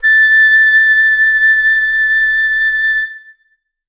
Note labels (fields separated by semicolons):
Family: flute; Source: acoustic; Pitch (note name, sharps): A6; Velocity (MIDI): 127; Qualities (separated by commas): reverb